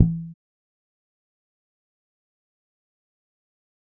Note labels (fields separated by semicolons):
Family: bass; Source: electronic; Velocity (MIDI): 25; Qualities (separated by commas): fast decay, percussive